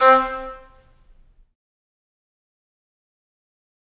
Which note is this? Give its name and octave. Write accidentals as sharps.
C4